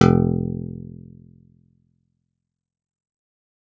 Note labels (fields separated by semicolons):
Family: guitar; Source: acoustic; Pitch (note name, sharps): F1; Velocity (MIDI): 50; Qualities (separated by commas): fast decay, reverb